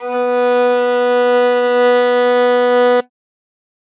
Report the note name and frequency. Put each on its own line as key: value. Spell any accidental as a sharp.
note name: B3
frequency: 246.9 Hz